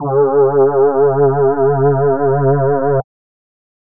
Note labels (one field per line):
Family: voice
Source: synthesizer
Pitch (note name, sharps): C#3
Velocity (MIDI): 75